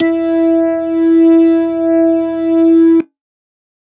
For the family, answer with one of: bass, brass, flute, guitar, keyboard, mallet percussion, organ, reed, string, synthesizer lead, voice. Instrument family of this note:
organ